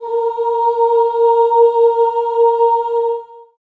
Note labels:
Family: voice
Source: acoustic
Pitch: A#4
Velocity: 100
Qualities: long release, reverb

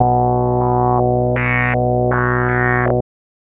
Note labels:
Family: bass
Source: synthesizer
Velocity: 75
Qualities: tempo-synced

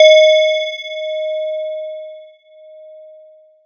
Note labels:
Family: mallet percussion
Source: electronic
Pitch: D#5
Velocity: 75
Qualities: multiphonic

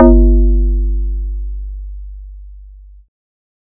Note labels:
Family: bass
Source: synthesizer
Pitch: G1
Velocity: 127

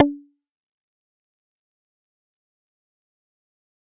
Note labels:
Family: bass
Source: synthesizer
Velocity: 50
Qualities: distorted, fast decay, percussive

